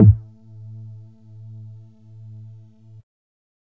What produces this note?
synthesizer bass